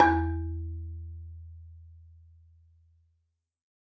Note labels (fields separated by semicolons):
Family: mallet percussion; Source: acoustic; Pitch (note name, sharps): E2; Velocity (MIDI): 100; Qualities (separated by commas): dark, reverb